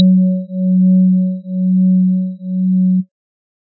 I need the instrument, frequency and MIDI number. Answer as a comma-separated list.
electronic organ, 185 Hz, 54